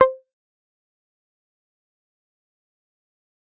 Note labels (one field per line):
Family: guitar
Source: electronic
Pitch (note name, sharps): C5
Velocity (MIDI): 25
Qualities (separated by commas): fast decay, percussive